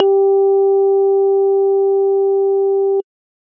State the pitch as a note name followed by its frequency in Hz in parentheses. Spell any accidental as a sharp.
G4 (392 Hz)